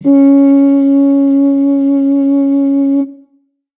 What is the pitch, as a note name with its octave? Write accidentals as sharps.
C#4